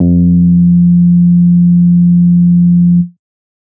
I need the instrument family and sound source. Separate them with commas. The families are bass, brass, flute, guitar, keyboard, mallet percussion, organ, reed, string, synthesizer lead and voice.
bass, synthesizer